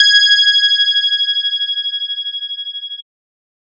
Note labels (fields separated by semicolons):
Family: bass; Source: synthesizer; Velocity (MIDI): 75